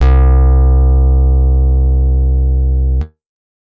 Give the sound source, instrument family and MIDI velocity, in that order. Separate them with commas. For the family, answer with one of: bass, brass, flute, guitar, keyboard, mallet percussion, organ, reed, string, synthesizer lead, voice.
acoustic, guitar, 25